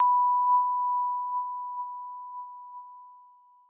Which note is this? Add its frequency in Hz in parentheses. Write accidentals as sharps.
B5 (987.8 Hz)